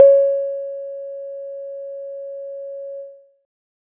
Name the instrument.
synthesizer guitar